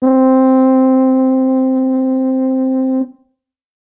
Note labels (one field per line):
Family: brass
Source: acoustic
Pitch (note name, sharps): C4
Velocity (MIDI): 100